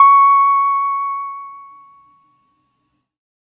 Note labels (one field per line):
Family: keyboard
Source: electronic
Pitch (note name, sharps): C#6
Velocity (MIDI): 50